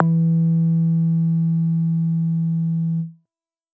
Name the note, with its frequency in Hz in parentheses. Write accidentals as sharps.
E3 (164.8 Hz)